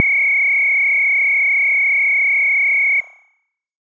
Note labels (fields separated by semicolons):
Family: bass; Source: synthesizer; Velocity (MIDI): 50